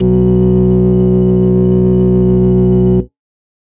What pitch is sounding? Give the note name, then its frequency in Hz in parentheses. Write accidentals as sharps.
B1 (61.74 Hz)